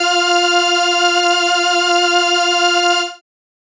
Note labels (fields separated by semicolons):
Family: keyboard; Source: synthesizer; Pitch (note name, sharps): F4; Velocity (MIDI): 100; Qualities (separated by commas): bright